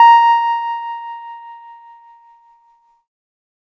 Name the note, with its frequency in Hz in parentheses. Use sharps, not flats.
A#5 (932.3 Hz)